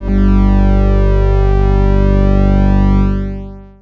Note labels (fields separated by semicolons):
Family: organ; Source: electronic; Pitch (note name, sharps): G1; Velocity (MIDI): 25; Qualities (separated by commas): distorted, long release